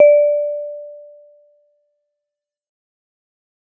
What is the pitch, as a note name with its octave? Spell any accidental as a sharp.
D5